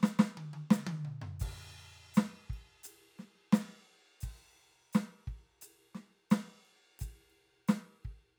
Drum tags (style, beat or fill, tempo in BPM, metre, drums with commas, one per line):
rock
beat
86 BPM
4/4
crash, ride, hi-hat pedal, snare, high tom, mid tom, floor tom, kick